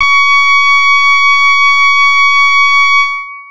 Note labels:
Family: keyboard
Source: electronic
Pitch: C#6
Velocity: 100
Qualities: distorted, long release

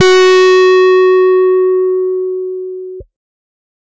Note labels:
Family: guitar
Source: electronic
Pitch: F#4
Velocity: 100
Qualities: bright, distorted

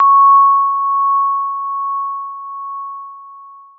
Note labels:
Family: keyboard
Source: electronic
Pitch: C#6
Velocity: 127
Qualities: long release

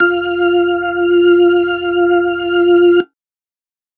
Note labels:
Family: organ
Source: electronic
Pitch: F4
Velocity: 75

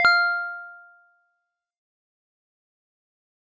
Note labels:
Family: mallet percussion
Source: acoustic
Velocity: 75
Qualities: fast decay, multiphonic

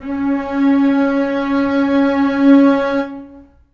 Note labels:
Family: string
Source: acoustic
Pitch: C#4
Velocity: 50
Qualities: long release, reverb

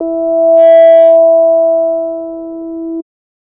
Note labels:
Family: bass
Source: synthesizer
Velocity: 127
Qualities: distorted

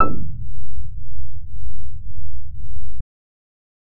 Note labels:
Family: bass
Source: synthesizer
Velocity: 50

